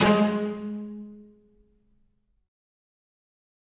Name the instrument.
acoustic string instrument